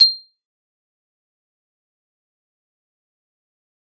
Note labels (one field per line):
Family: mallet percussion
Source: acoustic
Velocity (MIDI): 127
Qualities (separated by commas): bright, fast decay, percussive